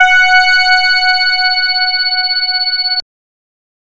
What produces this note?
synthesizer bass